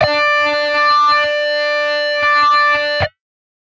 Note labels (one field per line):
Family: guitar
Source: electronic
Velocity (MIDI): 50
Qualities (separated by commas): bright, distorted